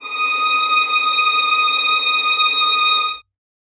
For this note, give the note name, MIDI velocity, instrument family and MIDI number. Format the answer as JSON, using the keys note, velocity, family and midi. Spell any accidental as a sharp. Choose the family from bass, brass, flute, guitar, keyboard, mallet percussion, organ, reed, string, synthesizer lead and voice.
{"note": "D#6", "velocity": 25, "family": "string", "midi": 87}